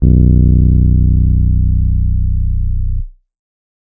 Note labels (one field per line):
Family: keyboard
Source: electronic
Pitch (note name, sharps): B0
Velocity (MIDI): 25